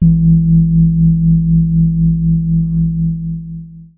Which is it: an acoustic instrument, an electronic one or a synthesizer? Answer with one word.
electronic